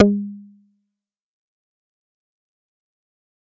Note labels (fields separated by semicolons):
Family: bass; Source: synthesizer; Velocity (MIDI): 100; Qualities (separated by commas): distorted, fast decay, percussive